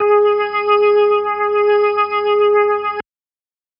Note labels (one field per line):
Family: organ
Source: electronic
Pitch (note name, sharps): G#4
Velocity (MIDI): 50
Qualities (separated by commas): distorted